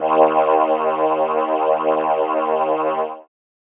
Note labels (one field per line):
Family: keyboard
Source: synthesizer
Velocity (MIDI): 50